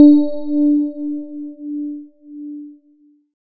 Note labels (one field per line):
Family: keyboard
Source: electronic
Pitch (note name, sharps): D4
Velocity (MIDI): 50